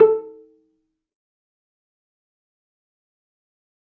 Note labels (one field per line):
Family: string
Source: acoustic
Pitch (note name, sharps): A4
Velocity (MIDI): 100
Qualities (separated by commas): fast decay, percussive, reverb